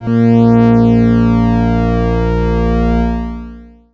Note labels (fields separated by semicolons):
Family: organ; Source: electronic; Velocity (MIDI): 50; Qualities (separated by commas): distorted, long release